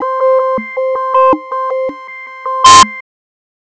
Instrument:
synthesizer bass